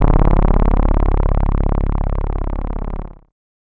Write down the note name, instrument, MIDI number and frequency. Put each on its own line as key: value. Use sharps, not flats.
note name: C#0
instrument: synthesizer bass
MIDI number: 13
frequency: 17.32 Hz